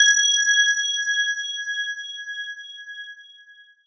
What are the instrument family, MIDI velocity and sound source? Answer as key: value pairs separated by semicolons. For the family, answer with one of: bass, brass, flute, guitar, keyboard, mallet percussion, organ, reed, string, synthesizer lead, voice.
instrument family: mallet percussion; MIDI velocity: 127; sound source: electronic